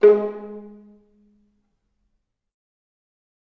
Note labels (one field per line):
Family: string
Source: acoustic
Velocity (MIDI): 127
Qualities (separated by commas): dark, fast decay, percussive, reverb